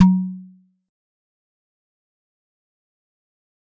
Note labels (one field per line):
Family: mallet percussion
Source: acoustic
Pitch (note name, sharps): F#3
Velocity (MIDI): 50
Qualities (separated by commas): dark, fast decay, percussive